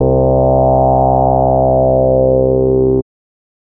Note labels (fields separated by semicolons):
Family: bass; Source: synthesizer; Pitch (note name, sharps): C2; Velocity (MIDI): 100; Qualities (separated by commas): distorted